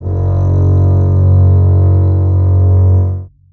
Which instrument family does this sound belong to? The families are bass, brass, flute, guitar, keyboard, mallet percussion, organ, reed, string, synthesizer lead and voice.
string